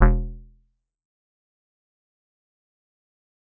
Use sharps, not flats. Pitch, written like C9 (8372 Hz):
E1 (41.2 Hz)